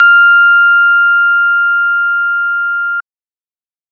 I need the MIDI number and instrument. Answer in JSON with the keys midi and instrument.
{"midi": 89, "instrument": "electronic organ"}